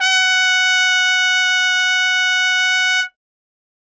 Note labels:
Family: brass; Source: acoustic; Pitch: F#5; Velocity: 100; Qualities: bright

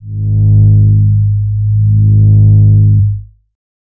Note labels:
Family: bass; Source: synthesizer; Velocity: 75; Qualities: distorted, tempo-synced

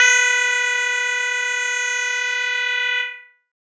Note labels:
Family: keyboard; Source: electronic; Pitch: B4; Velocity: 100; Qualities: bright, distorted, multiphonic

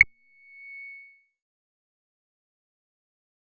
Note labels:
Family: bass; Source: synthesizer; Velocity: 75; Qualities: distorted, fast decay

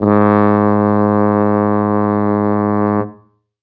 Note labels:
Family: brass; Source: acoustic; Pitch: G#2; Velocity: 100

